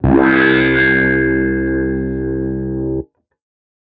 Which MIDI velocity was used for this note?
127